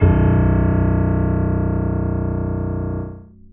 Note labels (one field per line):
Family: keyboard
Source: acoustic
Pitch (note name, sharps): B0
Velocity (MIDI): 75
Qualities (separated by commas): long release, reverb